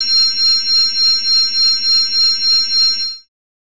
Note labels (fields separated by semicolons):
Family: bass; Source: synthesizer; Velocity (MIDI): 127; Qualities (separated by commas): bright, distorted